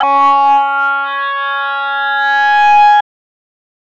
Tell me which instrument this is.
synthesizer voice